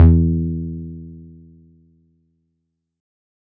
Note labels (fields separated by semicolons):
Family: keyboard; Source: electronic; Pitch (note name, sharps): E2; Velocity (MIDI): 127